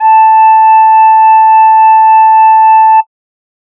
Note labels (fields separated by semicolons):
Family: flute; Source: synthesizer; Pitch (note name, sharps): A5; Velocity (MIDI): 25